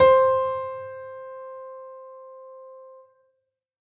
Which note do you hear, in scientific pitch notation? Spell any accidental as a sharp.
C5